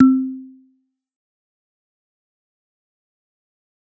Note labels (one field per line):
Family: mallet percussion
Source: acoustic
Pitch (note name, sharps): C4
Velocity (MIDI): 100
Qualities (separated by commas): dark, fast decay, percussive